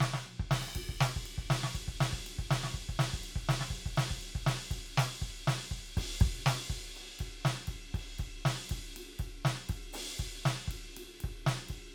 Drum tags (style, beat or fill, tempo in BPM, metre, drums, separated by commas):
rock, beat, 120 BPM, 4/4, crash, ride, open hi-hat, hi-hat pedal, snare, high tom, kick